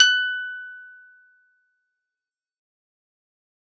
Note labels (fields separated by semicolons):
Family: guitar; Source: acoustic; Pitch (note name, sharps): F#6; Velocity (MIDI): 75; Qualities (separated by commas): bright, fast decay